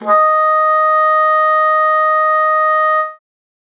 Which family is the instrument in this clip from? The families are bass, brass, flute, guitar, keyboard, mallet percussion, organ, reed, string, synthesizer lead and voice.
reed